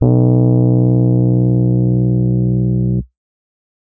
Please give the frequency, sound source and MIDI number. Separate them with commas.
61.74 Hz, electronic, 35